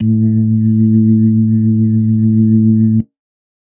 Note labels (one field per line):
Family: organ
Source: electronic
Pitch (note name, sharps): A2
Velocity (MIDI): 25